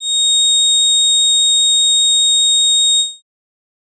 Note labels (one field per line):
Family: organ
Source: electronic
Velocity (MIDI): 75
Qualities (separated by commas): bright